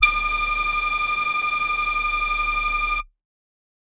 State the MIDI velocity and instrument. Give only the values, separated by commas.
50, synthesizer voice